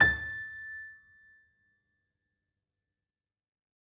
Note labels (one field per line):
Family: keyboard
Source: acoustic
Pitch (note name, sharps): A6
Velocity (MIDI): 50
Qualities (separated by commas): fast decay